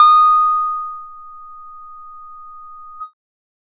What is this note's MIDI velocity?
100